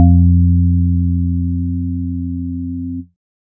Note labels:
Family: organ; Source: electronic; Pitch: F2; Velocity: 100; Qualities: dark

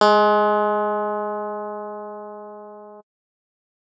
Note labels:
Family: keyboard; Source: electronic; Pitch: G#3; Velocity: 127

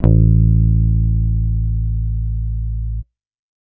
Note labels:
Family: bass; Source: electronic; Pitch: A1; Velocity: 100

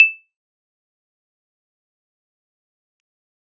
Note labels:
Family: keyboard; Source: electronic; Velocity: 25; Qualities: bright, fast decay, percussive

